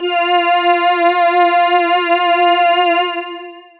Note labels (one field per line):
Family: voice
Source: synthesizer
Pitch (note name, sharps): F4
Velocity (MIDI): 75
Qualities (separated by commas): distorted, long release